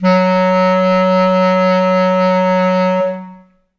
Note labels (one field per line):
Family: reed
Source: acoustic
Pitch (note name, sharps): F#3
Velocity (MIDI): 75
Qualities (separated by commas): reverb